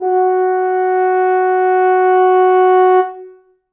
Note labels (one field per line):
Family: brass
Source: acoustic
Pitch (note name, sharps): F#4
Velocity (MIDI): 100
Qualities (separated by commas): reverb